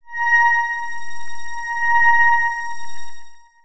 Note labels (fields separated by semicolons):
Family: synthesizer lead; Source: synthesizer; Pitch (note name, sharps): A#5; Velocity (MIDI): 25; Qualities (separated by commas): bright, long release, non-linear envelope